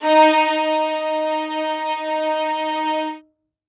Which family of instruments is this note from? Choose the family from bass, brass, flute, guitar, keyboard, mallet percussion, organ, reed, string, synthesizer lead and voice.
string